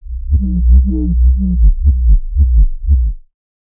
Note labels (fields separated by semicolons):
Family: bass; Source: synthesizer; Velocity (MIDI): 25; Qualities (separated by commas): distorted, non-linear envelope